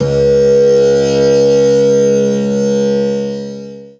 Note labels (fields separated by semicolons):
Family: guitar; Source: acoustic; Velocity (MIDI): 127; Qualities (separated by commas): long release, multiphonic, reverb